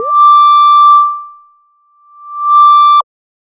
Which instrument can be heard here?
synthesizer bass